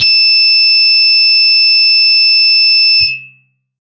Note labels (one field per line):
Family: guitar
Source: electronic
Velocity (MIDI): 127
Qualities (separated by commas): bright, distorted